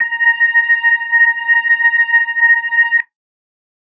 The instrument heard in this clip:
electronic organ